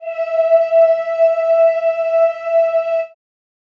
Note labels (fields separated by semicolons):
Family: voice; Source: acoustic; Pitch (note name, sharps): E5; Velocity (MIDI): 50; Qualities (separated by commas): reverb